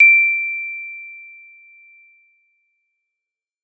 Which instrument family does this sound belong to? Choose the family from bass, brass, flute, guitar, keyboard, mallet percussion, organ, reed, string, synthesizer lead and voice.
mallet percussion